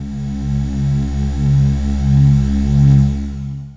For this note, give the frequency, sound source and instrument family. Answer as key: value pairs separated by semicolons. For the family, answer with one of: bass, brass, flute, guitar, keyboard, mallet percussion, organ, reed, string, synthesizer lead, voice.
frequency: 69.3 Hz; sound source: synthesizer; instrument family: voice